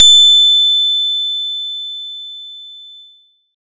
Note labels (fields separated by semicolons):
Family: guitar; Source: acoustic; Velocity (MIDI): 75; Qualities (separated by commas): bright